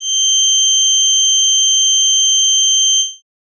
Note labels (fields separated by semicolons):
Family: organ; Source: electronic; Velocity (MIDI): 50; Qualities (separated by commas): bright